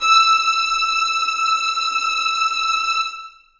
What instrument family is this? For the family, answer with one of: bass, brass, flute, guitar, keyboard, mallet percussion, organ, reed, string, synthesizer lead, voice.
string